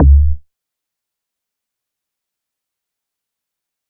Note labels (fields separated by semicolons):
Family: bass; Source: synthesizer; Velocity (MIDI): 25; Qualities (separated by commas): fast decay, percussive